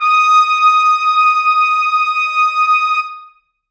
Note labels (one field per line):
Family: brass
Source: acoustic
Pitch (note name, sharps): D#6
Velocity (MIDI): 100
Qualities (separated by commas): reverb